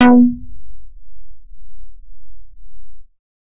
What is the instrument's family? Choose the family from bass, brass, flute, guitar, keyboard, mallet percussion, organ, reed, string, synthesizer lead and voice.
bass